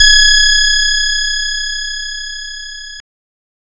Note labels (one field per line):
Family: guitar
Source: synthesizer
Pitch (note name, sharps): G#6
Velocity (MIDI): 100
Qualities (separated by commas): bright, distorted